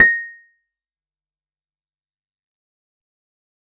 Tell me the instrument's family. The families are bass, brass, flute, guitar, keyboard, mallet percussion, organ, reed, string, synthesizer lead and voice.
guitar